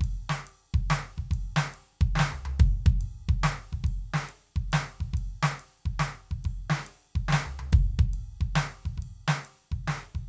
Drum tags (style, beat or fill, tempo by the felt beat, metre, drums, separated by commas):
rock, beat, 46.7 dotted-quarter beats per minute (140 eighth notes per minute), 6/8, ride, snare, floor tom, kick